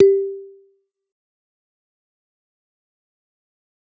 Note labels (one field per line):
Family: mallet percussion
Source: acoustic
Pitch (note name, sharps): G4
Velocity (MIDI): 100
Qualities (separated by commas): fast decay, percussive